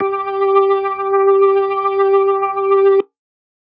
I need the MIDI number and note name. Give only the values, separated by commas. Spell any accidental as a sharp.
67, G4